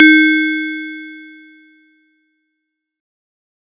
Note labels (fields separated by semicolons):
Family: mallet percussion; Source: acoustic; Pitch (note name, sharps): D#4; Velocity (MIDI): 100